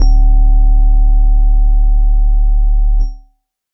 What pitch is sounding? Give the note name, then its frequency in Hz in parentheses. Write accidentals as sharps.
D1 (36.71 Hz)